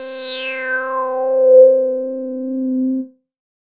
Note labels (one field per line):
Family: bass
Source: synthesizer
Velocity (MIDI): 25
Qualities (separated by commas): distorted, non-linear envelope